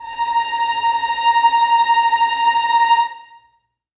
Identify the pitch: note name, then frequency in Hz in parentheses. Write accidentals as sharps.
A#5 (932.3 Hz)